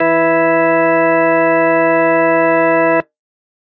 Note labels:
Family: organ; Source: electronic; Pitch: E3; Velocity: 75

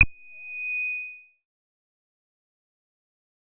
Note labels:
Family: bass; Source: synthesizer; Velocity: 25; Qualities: distorted, fast decay

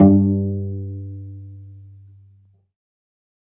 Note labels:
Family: string; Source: acoustic; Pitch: G2; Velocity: 25; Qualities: dark, reverb

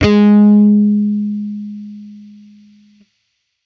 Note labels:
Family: bass; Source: electronic; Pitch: G#3; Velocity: 127; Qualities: distorted

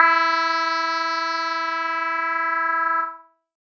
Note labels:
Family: keyboard; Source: electronic; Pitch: E4; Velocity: 75; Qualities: distorted, multiphonic

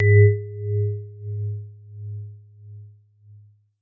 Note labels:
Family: mallet percussion; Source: acoustic; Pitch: G#2; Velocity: 100; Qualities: non-linear envelope

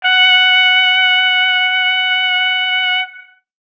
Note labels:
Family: brass; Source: acoustic; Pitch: F#5; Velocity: 100; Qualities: distorted

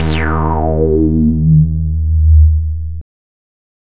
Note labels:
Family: bass; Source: synthesizer; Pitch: D#2; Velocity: 100; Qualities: distorted

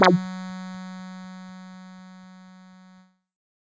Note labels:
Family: bass; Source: synthesizer; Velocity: 25; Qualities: distorted

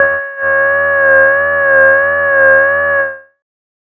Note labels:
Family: bass; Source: synthesizer; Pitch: C#5; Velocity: 127; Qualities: distorted, tempo-synced

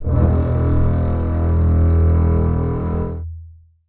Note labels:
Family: string; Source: acoustic; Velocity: 75; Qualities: long release, reverb

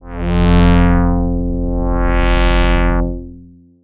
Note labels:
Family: bass; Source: synthesizer; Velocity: 127; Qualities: distorted, long release, tempo-synced

